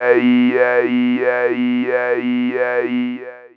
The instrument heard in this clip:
synthesizer voice